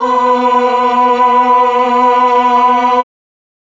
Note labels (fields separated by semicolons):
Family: voice; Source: electronic; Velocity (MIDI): 127; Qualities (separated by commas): reverb